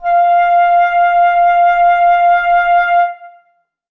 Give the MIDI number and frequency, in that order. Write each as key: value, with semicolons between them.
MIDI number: 77; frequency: 698.5 Hz